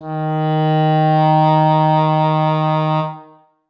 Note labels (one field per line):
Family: reed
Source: acoustic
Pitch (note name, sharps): D#3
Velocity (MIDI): 127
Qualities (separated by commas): reverb